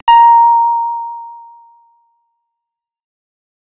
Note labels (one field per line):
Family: bass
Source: synthesizer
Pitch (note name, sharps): A#5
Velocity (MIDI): 127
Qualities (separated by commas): distorted, fast decay